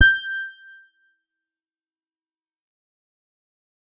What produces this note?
electronic guitar